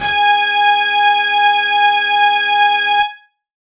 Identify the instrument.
electronic guitar